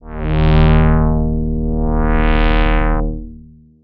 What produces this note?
synthesizer bass